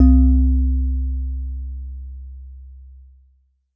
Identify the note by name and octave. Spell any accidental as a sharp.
C2